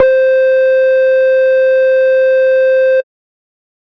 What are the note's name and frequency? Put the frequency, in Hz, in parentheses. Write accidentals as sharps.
C5 (523.3 Hz)